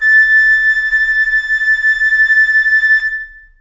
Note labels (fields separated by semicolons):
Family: flute; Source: acoustic; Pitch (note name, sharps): A6; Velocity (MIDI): 100; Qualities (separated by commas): long release, reverb